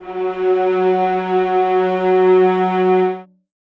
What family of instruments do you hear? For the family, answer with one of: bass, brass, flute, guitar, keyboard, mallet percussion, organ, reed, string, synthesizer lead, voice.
string